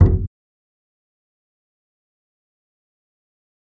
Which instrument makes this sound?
electronic bass